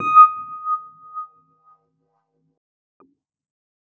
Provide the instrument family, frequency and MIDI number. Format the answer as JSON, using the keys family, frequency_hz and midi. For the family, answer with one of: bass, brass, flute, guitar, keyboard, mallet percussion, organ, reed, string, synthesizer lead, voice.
{"family": "keyboard", "frequency_hz": 1245, "midi": 87}